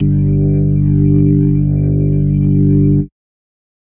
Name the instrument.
electronic organ